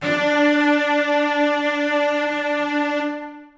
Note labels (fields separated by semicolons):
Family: string; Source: acoustic; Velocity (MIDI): 127; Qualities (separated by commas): long release, reverb